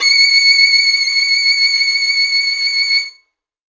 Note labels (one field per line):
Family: string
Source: acoustic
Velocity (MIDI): 100